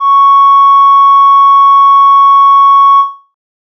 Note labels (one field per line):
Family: flute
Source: synthesizer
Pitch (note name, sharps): C#6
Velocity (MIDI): 127